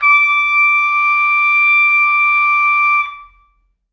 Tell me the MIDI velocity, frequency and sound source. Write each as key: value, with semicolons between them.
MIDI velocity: 25; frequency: 1175 Hz; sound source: acoustic